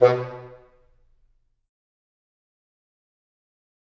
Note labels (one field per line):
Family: reed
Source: acoustic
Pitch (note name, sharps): B2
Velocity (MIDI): 100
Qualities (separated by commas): fast decay, percussive, reverb